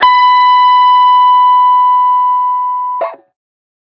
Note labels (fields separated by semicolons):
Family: guitar; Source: electronic; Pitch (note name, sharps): B5; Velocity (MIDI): 127; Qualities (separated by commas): distorted